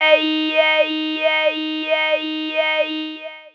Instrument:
synthesizer voice